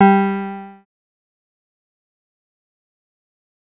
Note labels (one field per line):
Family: synthesizer lead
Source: synthesizer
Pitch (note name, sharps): G3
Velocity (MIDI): 75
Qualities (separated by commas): distorted, fast decay